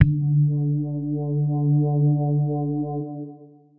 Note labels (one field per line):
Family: guitar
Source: electronic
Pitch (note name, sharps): D3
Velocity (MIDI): 25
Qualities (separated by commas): dark, distorted, long release